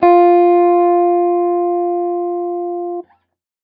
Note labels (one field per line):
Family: guitar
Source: electronic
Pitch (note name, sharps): F4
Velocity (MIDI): 100